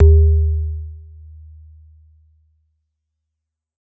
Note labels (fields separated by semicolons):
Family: mallet percussion; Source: acoustic; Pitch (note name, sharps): D#2; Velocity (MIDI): 127; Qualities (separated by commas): dark, non-linear envelope